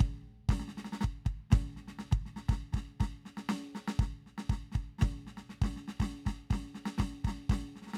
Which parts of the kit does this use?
snare and kick